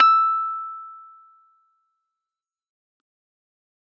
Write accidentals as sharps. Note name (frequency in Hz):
E6 (1319 Hz)